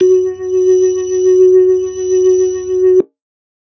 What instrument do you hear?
electronic organ